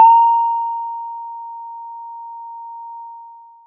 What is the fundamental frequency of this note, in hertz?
932.3 Hz